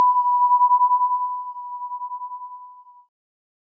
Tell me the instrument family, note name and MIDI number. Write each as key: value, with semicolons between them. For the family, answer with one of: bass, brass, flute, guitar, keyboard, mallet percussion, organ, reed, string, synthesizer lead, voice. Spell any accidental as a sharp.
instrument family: keyboard; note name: B5; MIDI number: 83